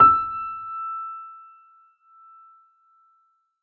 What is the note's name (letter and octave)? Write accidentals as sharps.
E6